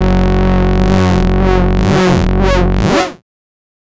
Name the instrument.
synthesizer bass